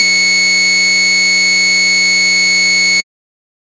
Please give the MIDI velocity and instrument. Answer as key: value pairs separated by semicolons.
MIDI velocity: 75; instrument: synthesizer bass